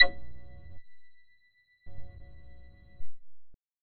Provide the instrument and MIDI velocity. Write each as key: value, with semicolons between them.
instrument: synthesizer bass; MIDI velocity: 50